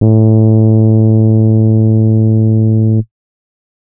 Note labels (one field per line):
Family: keyboard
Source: electronic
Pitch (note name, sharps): A2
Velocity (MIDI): 75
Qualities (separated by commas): dark